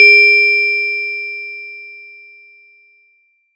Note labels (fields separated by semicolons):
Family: mallet percussion; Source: acoustic; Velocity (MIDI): 75